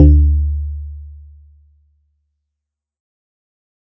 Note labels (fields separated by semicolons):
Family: guitar; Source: synthesizer; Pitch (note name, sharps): D2; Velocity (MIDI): 50; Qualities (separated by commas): dark, fast decay